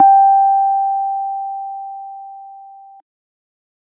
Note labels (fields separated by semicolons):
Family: keyboard; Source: electronic; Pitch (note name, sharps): G5; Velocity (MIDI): 50